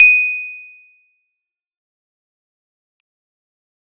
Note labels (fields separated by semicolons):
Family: keyboard; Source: electronic; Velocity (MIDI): 75; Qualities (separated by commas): bright, fast decay, percussive